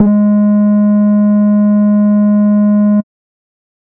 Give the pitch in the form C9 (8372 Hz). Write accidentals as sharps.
G#3 (207.7 Hz)